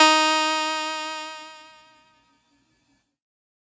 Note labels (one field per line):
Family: keyboard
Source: synthesizer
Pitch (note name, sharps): D#4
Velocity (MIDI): 50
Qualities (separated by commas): bright